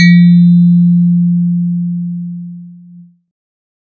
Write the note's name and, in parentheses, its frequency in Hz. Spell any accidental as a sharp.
F3 (174.6 Hz)